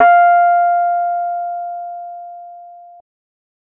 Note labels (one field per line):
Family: keyboard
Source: electronic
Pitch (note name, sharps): F5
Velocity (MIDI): 127